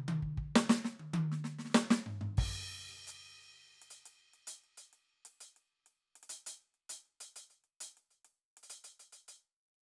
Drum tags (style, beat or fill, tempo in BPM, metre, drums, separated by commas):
hip-hop, beat, 100 BPM, 4/4, crash, closed hi-hat, hi-hat pedal, snare, high tom, floor tom, kick